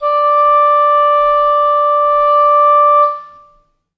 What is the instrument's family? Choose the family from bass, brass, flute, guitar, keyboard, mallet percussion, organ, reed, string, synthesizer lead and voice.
reed